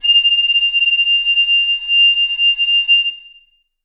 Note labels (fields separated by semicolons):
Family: flute; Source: acoustic; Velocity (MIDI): 100; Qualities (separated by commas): bright, reverb